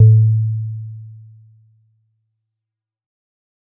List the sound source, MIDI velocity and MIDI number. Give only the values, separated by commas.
acoustic, 50, 45